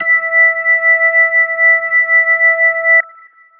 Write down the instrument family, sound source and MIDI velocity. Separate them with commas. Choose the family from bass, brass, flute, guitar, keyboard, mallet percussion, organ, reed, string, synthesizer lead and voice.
organ, electronic, 127